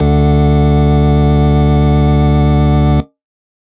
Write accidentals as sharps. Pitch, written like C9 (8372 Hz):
D2 (73.42 Hz)